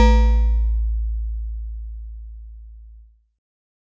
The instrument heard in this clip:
acoustic mallet percussion instrument